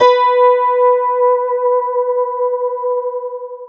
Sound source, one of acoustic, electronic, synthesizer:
electronic